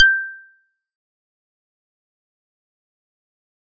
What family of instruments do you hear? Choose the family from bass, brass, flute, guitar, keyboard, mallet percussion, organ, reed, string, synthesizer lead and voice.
mallet percussion